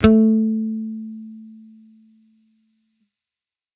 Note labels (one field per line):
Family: bass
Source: electronic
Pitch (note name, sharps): A3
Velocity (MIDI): 75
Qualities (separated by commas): distorted